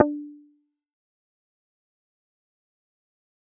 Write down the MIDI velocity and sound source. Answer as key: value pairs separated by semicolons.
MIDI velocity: 25; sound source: synthesizer